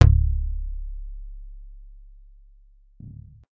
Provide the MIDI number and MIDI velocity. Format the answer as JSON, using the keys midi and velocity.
{"midi": 25, "velocity": 127}